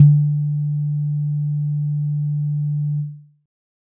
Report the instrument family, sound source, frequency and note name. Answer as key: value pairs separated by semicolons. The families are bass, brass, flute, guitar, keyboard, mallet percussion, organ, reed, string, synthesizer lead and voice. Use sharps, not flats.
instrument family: keyboard; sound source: electronic; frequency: 146.8 Hz; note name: D3